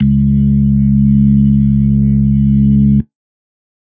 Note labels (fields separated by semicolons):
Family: organ; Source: electronic; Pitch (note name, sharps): C#2; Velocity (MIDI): 50; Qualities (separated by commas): dark